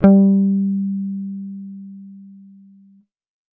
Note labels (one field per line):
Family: bass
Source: electronic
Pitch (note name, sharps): G3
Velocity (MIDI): 75